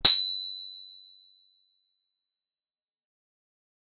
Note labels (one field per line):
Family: guitar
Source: acoustic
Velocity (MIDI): 127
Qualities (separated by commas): bright, distorted, fast decay